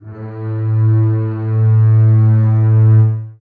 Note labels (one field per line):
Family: string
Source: acoustic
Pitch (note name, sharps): A2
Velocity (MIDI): 25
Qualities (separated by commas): reverb